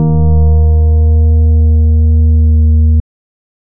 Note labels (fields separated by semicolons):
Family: organ; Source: electronic; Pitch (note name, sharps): D#2; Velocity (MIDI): 100; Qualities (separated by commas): dark